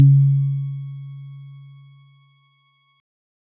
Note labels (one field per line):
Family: keyboard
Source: electronic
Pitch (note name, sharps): C#3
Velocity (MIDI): 127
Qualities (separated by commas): dark